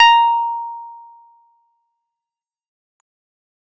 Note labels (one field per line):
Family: keyboard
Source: electronic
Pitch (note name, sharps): A#5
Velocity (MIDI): 127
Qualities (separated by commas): distorted, fast decay